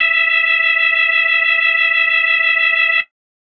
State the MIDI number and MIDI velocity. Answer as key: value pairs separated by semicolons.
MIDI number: 76; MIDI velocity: 100